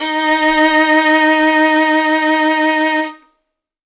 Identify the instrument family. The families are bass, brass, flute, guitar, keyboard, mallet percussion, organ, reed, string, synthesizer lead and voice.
string